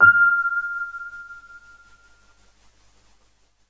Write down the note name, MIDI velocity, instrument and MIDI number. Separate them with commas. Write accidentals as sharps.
F6, 25, electronic keyboard, 89